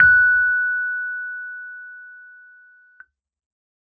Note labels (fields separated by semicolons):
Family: keyboard; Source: electronic; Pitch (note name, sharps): F#6; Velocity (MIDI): 75